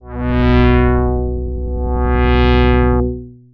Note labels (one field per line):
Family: bass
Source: synthesizer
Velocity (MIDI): 100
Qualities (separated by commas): distorted, long release, tempo-synced